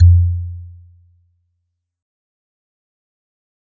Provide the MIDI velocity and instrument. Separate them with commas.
50, acoustic mallet percussion instrument